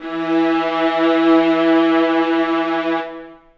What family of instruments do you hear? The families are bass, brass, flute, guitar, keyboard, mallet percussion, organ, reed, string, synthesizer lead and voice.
string